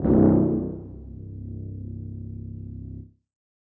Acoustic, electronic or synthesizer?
acoustic